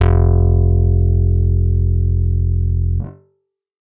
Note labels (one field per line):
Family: guitar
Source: electronic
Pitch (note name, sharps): F1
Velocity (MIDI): 100